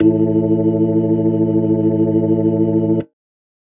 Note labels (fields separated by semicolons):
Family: organ; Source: electronic; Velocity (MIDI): 25